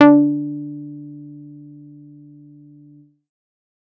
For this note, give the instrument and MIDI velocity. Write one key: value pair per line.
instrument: synthesizer bass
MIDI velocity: 100